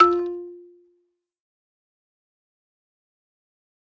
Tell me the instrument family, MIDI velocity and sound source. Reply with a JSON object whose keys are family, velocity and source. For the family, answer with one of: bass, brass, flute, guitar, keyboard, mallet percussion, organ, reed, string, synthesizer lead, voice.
{"family": "mallet percussion", "velocity": 100, "source": "acoustic"}